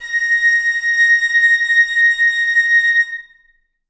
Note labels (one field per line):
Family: reed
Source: acoustic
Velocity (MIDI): 50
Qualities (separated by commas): reverb